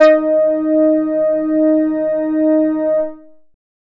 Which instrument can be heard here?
synthesizer bass